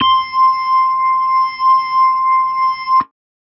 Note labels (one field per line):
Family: organ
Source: electronic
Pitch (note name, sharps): C6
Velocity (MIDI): 75